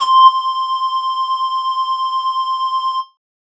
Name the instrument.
synthesizer flute